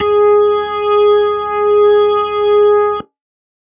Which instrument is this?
electronic organ